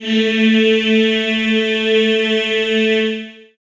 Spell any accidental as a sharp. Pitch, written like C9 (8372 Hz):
A3 (220 Hz)